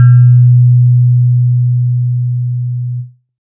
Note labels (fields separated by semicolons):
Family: synthesizer lead; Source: synthesizer; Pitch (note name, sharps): B2; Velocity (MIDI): 25